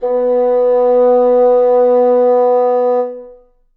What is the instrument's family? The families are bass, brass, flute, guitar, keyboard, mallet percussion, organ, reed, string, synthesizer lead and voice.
reed